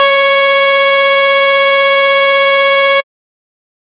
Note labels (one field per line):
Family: bass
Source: synthesizer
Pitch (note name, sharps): C#5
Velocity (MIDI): 25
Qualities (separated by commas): bright, distorted